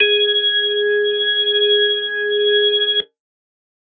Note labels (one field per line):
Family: organ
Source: electronic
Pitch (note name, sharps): G#4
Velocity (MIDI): 100